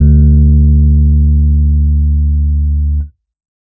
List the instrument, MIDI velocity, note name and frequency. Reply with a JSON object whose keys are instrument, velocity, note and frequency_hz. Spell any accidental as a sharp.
{"instrument": "electronic keyboard", "velocity": 50, "note": "D2", "frequency_hz": 73.42}